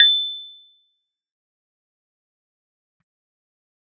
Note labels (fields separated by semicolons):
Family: keyboard; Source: electronic; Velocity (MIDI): 50; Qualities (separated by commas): bright, fast decay, percussive